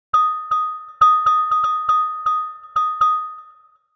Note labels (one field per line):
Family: mallet percussion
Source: synthesizer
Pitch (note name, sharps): D#6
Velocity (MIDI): 25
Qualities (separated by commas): long release, multiphonic, percussive, tempo-synced